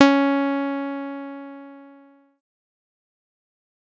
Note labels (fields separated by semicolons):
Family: bass; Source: synthesizer; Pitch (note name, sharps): C#4; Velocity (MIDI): 25; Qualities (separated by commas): distorted, fast decay